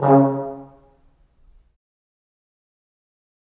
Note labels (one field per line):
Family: brass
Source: acoustic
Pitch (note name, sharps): C#3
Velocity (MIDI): 25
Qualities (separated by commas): dark, fast decay, reverb